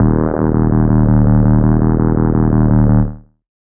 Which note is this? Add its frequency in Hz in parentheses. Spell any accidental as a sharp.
D#1 (38.89 Hz)